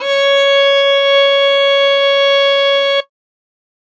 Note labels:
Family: string; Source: acoustic; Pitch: C#5; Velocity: 75; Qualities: bright

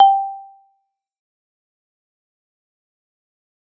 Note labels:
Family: mallet percussion; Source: acoustic; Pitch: G5; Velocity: 75; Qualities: fast decay, percussive

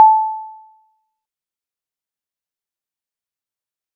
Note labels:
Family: mallet percussion; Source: acoustic; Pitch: A5; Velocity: 25; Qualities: fast decay, percussive

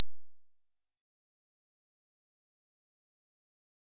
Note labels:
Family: bass; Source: synthesizer; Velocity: 127; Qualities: bright, distorted, fast decay, percussive

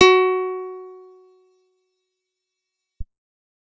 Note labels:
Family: guitar; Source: acoustic; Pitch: F#4; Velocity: 75; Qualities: fast decay

